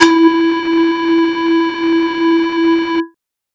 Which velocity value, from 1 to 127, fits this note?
127